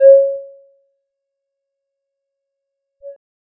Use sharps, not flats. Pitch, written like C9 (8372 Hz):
C#5 (554.4 Hz)